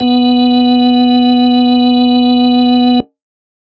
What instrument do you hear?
electronic organ